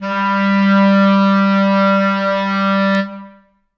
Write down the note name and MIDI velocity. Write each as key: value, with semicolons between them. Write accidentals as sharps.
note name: G3; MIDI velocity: 127